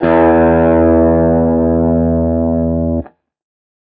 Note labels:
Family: guitar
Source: electronic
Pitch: E2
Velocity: 100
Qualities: distorted

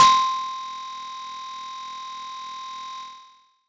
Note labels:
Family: mallet percussion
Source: acoustic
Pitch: C6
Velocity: 127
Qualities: distorted

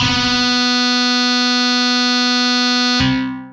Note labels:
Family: guitar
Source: electronic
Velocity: 100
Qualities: bright, distorted, long release

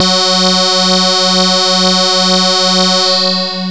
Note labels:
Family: bass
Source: synthesizer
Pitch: F#3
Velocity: 127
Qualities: bright, distorted, long release

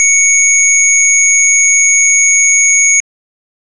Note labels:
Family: organ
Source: electronic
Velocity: 75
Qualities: bright

